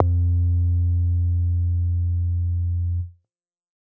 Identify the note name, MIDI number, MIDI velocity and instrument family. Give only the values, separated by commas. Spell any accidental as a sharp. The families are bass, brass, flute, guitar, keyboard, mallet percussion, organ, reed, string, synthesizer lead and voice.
F2, 41, 75, bass